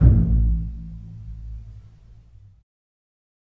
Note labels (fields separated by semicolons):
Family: string; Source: acoustic; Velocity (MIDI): 25; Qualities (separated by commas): dark, reverb